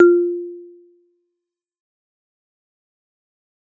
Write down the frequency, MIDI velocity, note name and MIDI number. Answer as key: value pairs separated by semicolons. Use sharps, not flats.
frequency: 349.2 Hz; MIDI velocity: 75; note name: F4; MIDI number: 65